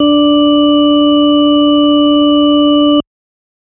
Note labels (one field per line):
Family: organ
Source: electronic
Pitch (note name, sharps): D4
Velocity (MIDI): 100